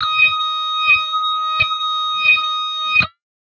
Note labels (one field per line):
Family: guitar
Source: electronic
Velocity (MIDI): 75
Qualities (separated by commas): bright, distorted